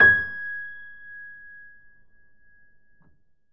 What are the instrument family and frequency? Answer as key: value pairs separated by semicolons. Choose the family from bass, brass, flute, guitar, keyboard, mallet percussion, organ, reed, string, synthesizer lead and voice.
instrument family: keyboard; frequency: 1661 Hz